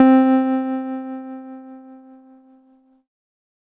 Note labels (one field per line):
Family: keyboard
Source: electronic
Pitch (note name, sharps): C4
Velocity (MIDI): 50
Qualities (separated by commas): distorted